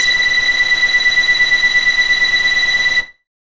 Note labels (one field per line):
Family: bass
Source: synthesizer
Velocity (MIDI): 100